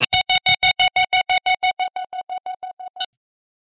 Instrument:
electronic guitar